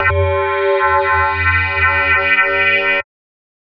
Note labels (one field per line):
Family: mallet percussion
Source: electronic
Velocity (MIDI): 127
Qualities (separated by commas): multiphonic, non-linear envelope